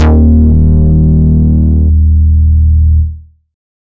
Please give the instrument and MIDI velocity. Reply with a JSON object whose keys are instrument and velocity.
{"instrument": "synthesizer bass", "velocity": 75}